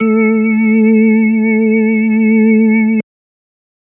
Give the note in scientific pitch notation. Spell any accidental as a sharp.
A3